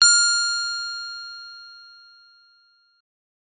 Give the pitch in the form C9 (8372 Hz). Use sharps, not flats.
F6 (1397 Hz)